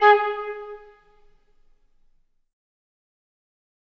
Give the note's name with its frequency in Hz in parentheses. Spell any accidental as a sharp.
G#4 (415.3 Hz)